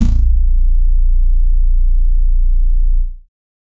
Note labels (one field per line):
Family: bass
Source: synthesizer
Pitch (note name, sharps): A#0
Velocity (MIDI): 127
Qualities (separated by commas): distorted